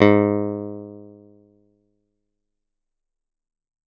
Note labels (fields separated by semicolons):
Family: guitar; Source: acoustic; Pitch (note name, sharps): G#2; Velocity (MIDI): 100